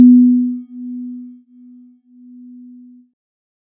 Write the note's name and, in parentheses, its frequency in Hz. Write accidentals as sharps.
B3 (246.9 Hz)